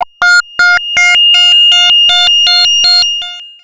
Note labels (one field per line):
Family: bass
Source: synthesizer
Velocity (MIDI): 75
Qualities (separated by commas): bright, distorted, long release, multiphonic, tempo-synced